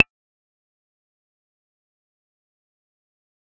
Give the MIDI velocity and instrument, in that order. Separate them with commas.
127, synthesizer bass